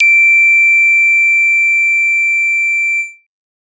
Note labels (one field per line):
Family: bass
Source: synthesizer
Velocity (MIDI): 25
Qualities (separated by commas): bright, distorted